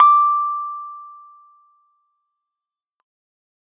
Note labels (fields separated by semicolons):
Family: keyboard; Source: electronic; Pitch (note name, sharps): D6; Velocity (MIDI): 127; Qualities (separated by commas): fast decay